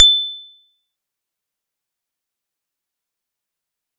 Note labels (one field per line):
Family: mallet percussion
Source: acoustic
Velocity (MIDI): 50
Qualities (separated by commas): bright, fast decay, percussive